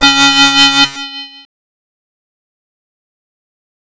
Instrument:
synthesizer bass